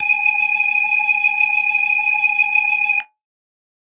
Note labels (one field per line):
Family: organ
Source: electronic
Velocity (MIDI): 100